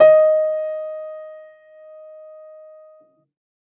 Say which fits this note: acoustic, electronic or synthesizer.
acoustic